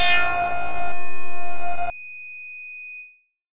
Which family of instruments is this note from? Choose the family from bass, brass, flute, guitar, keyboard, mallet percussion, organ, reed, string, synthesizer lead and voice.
bass